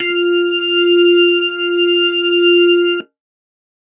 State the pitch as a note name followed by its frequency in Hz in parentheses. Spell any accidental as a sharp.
F4 (349.2 Hz)